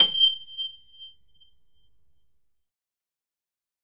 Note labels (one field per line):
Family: keyboard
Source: electronic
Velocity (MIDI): 127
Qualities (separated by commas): bright, fast decay, reverb